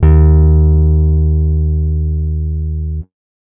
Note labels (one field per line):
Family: guitar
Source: acoustic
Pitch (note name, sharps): D#2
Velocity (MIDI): 100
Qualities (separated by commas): dark